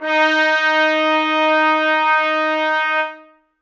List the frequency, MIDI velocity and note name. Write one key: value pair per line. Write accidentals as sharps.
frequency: 311.1 Hz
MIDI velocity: 127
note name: D#4